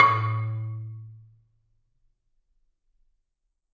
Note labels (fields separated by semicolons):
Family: mallet percussion; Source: acoustic; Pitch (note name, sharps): A2; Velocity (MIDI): 127; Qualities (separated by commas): reverb